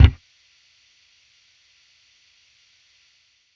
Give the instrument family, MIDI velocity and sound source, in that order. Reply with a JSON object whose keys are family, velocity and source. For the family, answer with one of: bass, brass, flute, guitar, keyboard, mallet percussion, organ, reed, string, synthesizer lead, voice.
{"family": "bass", "velocity": 75, "source": "electronic"}